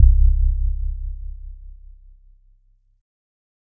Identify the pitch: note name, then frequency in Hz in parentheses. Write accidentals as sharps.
C1 (32.7 Hz)